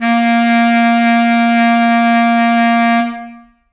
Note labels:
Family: reed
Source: acoustic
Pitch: A#3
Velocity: 127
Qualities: long release, reverb

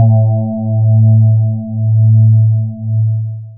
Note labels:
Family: voice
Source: synthesizer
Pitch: A2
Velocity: 75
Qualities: dark, long release

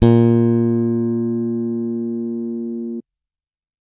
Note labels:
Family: bass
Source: electronic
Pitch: A#2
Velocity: 100

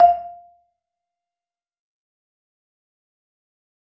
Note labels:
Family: mallet percussion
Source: acoustic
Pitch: F5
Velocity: 127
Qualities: fast decay, percussive, reverb

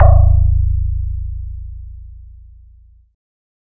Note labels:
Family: bass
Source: synthesizer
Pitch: A0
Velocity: 25

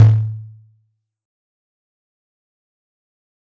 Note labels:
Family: mallet percussion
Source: acoustic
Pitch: A2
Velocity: 100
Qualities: fast decay, percussive

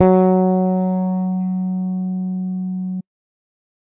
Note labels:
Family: bass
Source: electronic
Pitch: F#3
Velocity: 100

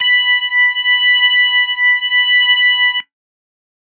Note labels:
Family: organ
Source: electronic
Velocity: 25

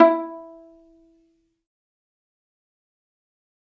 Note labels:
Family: string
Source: acoustic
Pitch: E4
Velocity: 127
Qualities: fast decay, percussive, reverb

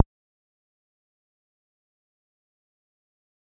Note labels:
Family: bass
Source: synthesizer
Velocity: 50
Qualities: fast decay, percussive

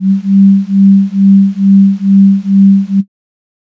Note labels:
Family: flute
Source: synthesizer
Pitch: G3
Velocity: 50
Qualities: dark

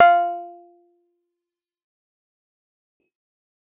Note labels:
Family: keyboard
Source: electronic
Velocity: 75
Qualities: fast decay, percussive

